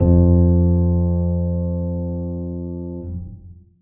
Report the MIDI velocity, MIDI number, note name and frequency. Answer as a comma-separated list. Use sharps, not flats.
50, 41, F2, 87.31 Hz